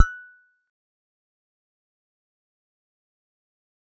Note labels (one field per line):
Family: guitar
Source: electronic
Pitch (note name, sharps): F#6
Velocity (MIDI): 25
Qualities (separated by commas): fast decay, percussive, reverb